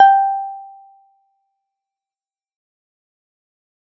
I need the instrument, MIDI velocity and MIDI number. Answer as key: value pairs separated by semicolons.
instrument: electronic keyboard; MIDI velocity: 50; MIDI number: 79